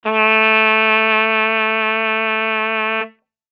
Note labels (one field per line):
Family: brass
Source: acoustic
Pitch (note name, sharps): A3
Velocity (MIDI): 75